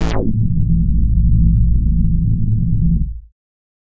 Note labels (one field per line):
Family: bass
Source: synthesizer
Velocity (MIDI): 127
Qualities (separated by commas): bright, distorted